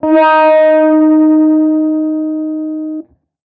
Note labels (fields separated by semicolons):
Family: guitar; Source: electronic; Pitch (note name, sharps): D#4; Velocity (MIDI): 100; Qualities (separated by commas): distorted, non-linear envelope